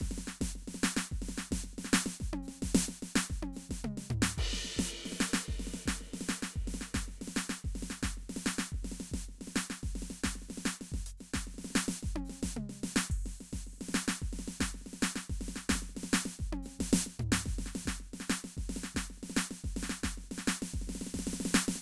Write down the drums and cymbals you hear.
crash, ride, closed hi-hat, hi-hat pedal, snare, high tom, mid tom, floor tom and kick